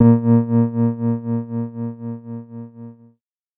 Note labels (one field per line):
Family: keyboard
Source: electronic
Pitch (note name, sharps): A#2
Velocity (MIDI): 50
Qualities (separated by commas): dark